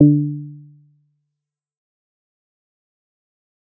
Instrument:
synthesizer bass